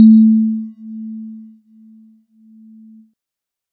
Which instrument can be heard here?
synthesizer keyboard